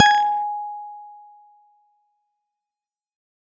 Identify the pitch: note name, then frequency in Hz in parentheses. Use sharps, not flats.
G#5 (830.6 Hz)